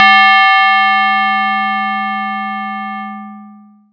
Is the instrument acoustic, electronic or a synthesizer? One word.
acoustic